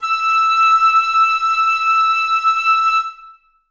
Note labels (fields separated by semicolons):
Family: reed; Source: acoustic; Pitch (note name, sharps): E6; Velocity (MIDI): 127; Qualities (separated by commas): reverb